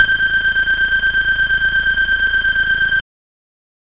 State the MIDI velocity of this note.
75